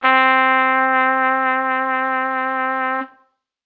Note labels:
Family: brass; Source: acoustic; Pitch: C4; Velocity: 50

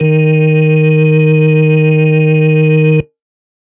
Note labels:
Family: organ; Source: electronic; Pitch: D#3; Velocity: 75; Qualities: distorted

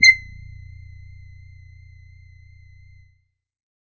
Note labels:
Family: bass; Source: synthesizer; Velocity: 25; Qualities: percussive, tempo-synced

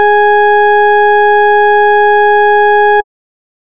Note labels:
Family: bass; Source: synthesizer; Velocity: 127; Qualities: distorted

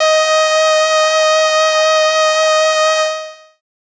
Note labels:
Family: voice; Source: synthesizer; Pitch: D#5; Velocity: 50; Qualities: bright, long release

